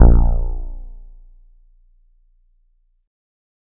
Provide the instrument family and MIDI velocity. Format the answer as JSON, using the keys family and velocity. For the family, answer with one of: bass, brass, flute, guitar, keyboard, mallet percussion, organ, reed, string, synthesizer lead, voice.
{"family": "keyboard", "velocity": 127}